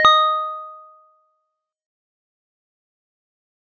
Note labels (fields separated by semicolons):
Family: mallet percussion; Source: acoustic; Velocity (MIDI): 75; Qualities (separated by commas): fast decay, multiphonic